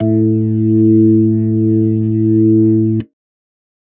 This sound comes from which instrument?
electronic organ